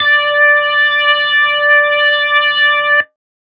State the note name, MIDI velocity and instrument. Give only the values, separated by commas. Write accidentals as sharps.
D5, 25, electronic organ